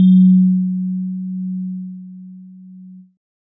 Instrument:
electronic keyboard